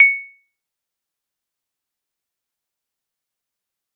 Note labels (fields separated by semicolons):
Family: mallet percussion; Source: acoustic; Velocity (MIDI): 100; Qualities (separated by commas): fast decay, percussive